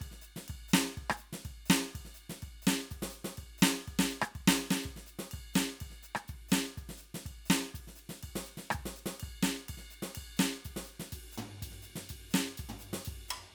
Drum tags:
calypso, beat, 124 BPM, 4/4, ride, ride bell, hi-hat pedal, percussion, snare, cross-stick, floor tom, kick

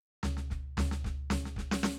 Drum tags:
country, fill, 114 BPM, 4/4, snare, floor tom, kick

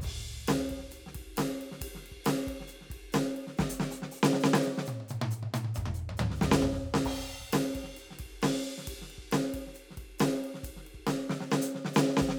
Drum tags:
rock, beat, 136 BPM, 4/4, crash, ride, closed hi-hat, open hi-hat, hi-hat pedal, snare, high tom, mid tom, floor tom, kick

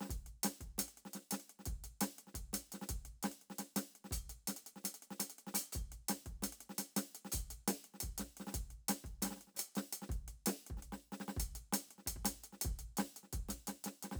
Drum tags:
breakbeat, beat, 170 BPM, 4/4, closed hi-hat, hi-hat pedal, snare, kick

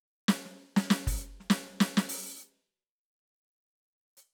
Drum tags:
funk, fill, 100 BPM, 4/4, open hi-hat, hi-hat pedal, snare, kick

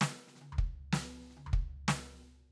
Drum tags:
funk, fill, 95 BPM, 4/4, hi-hat pedal, snare, high tom, floor tom, kick

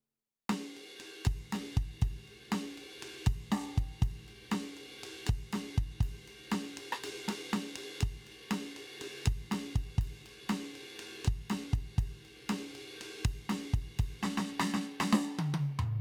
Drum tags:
rock, beat, 120 BPM, 4/4, ride, snare, cross-stick, high tom, mid tom, kick

